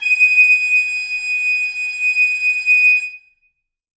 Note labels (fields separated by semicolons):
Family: reed; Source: acoustic; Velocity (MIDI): 100; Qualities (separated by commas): bright, reverb